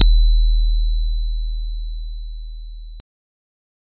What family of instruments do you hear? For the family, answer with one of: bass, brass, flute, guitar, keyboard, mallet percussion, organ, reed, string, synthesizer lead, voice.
guitar